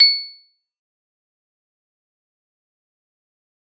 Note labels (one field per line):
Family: mallet percussion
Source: acoustic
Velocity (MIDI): 100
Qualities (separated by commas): bright, fast decay, percussive